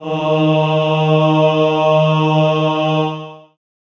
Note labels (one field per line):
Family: voice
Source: acoustic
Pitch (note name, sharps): D#3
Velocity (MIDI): 127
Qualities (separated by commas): long release, reverb